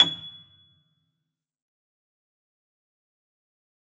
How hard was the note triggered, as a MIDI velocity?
127